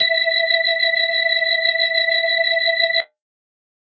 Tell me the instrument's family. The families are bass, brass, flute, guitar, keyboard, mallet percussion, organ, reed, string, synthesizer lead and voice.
organ